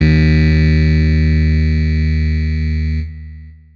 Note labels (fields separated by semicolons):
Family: keyboard; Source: electronic; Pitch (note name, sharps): D#2; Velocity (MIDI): 100; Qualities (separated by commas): bright, distorted, long release